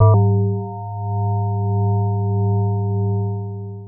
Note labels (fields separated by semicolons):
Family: mallet percussion; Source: synthesizer; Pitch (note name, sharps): G#2; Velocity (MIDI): 100; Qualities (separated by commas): long release, multiphonic